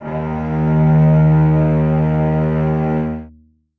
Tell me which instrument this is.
acoustic string instrument